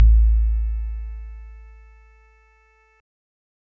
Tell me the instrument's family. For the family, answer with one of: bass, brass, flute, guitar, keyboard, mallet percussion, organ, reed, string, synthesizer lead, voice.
keyboard